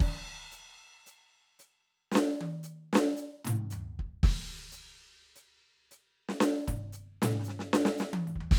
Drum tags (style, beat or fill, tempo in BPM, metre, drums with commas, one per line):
rock
beat
112 BPM
4/4
crash, hi-hat pedal, snare, high tom, mid tom, floor tom, kick